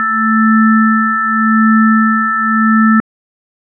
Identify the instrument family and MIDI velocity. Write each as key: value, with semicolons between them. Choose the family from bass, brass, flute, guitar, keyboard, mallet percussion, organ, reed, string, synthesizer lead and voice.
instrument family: organ; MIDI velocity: 25